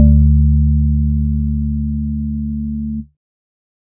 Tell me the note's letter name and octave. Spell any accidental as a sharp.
D2